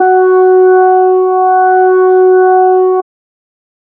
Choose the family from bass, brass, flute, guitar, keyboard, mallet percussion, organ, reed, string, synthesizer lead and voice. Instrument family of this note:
organ